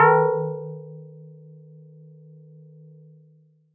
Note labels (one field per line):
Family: mallet percussion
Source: acoustic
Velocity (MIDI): 100